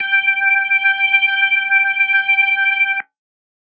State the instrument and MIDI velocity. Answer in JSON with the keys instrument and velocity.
{"instrument": "electronic organ", "velocity": 50}